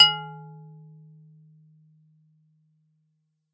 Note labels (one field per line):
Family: mallet percussion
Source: acoustic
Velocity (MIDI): 127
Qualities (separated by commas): percussive